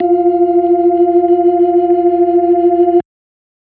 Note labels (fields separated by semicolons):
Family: organ; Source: electronic; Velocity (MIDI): 50; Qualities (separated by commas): dark